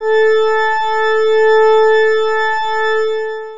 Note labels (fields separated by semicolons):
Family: organ; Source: electronic; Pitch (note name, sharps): A4; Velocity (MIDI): 25; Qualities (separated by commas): distorted, long release